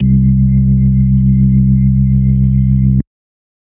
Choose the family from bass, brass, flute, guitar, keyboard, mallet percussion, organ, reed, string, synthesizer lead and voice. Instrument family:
organ